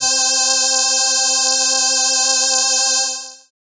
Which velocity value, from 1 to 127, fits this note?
127